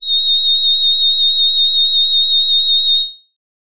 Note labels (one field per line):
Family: voice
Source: synthesizer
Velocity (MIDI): 75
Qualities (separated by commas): bright